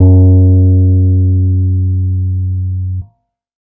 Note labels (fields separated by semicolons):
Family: keyboard; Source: electronic; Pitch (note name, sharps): F#2; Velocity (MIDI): 50; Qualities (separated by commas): dark, distorted